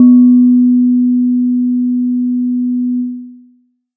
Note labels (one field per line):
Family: mallet percussion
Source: acoustic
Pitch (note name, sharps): B3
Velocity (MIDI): 25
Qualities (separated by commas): dark, long release